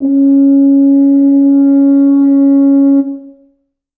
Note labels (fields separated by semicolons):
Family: brass; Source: acoustic; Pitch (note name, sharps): C#4; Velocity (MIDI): 100; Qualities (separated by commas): dark, reverb